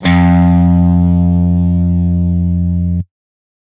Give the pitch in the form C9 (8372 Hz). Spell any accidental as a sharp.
F2 (87.31 Hz)